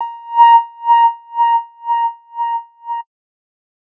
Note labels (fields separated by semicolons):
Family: bass; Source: synthesizer; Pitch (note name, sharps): A#5; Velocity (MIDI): 25; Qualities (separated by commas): distorted